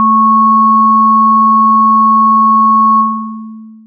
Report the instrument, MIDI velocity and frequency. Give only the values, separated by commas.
synthesizer lead, 127, 220 Hz